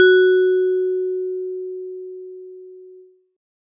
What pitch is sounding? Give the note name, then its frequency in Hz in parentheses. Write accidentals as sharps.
F#4 (370 Hz)